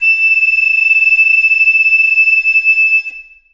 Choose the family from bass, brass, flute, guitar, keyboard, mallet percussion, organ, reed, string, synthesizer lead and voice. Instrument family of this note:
flute